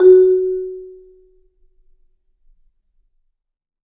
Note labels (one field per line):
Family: mallet percussion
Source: acoustic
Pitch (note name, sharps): F#4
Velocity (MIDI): 75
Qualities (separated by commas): dark, reverb